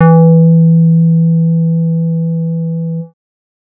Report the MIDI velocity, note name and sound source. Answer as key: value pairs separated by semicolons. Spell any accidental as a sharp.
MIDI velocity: 127; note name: E3; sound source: synthesizer